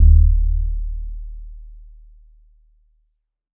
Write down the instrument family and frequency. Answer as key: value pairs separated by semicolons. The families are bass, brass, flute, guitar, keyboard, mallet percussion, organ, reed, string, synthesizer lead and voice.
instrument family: guitar; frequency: 38.89 Hz